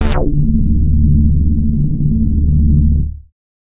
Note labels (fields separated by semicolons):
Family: bass; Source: synthesizer; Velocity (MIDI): 127; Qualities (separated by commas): bright, distorted